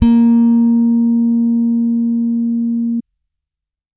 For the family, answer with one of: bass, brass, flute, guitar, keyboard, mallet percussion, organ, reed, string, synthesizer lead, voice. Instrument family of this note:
bass